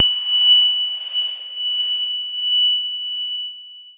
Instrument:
electronic keyboard